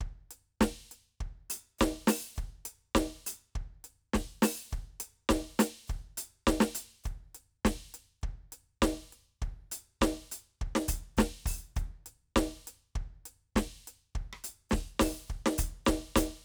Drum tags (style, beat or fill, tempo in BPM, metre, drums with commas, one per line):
rock
beat
102 BPM
4/4
crash, ride, closed hi-hat, open hi-hat, hi-hat pedal, snare, cross-stick, kick